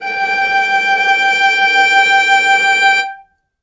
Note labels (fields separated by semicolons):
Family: string; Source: acoustic; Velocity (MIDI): 50; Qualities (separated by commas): reverb